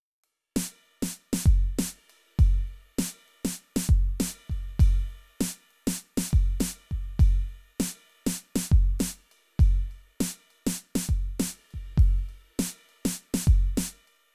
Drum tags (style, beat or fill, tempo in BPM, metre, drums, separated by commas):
rock, beat, 100 BPM, 4/4, ride, ride bell, snare, kick